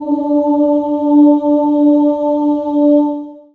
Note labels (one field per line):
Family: voice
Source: acoustic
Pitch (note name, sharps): D4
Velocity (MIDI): 100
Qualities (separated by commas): long release, reverb